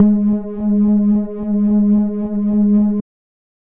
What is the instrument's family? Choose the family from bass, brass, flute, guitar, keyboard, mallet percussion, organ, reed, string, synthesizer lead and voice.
bass